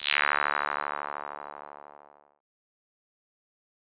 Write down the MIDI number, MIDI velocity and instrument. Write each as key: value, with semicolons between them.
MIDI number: 38; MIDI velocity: 127; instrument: synthesizer bass